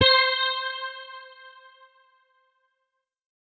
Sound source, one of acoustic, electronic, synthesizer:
electronic